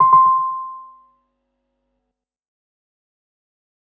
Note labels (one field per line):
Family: keyboard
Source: electronic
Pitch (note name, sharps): C6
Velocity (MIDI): 50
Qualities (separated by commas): fast decay, tempo-synced